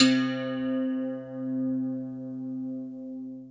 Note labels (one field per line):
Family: guitar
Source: acoustic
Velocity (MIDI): 50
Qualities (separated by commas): long release, reverb